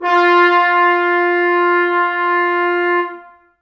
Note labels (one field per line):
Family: brass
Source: acoustic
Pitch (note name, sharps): F4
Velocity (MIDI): 75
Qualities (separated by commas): reverb